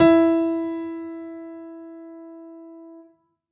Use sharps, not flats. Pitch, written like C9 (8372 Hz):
E4 (329.6 Hz)